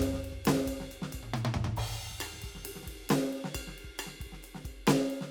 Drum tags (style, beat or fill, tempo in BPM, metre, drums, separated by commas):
rock, beat, 136 BPM, 4/4, crash, ride, ride bell, hi-hat pedal, snare, cross-stick, high tom, mid tom, kick